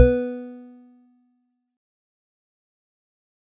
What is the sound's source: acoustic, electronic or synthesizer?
acoustic